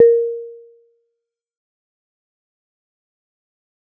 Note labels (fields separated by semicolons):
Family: mallet percussion; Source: acoustic; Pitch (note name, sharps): A#4; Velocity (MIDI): 100; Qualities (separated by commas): fast decay, percussive